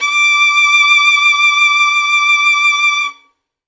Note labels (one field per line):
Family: string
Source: acoustic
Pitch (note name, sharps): D6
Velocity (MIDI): 75